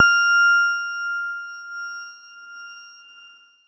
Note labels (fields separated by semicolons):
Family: keyboard; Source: electronic; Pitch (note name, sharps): F6; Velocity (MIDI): 127